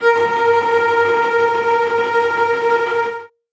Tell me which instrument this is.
acoustic string instrument